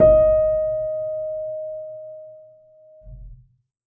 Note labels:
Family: keyboard; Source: acoustic; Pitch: D#5; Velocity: 50; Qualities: dark, reverb

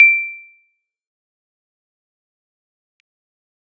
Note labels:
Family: keyboard; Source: electronic; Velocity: 50; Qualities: fast decay, percussive

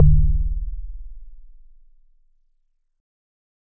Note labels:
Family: organ; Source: electronic; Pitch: D0; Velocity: 75

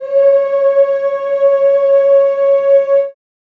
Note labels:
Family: voice; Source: acoustic; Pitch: C#5; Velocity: 75; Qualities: dark, reverb

